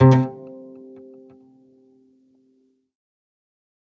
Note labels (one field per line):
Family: string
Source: acoustic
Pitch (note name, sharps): C3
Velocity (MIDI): 100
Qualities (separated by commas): percussive, reverb